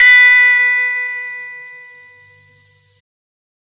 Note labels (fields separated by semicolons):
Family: guitar; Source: electronic; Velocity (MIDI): 127; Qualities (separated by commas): reverb